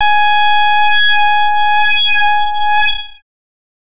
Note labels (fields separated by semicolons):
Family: bass; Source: synthesizer; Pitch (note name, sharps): G#5; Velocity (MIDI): 75; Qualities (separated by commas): bright, distorted, non-linear envelope